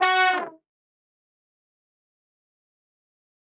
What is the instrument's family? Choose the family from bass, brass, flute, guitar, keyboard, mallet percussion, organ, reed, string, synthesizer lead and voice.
brass